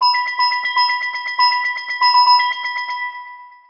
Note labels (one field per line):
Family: mallet percussion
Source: synthesizer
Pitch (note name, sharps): B5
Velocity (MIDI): 50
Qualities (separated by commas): long release, multiphonic, tempo-synced